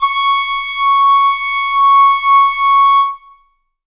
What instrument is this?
acoustic flute